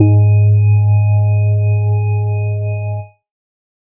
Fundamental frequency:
103.8 Hz